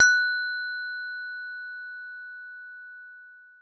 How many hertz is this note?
1480 Hz